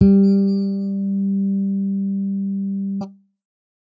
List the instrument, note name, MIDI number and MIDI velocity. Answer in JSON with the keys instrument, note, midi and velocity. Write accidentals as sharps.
{"instrument": "electronic bass", "note": "G3", "midi": 55, "velocity": 75}